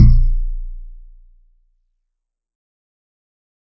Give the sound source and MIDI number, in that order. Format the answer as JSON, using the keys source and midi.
{"source": "synthesizer", "midi": 22}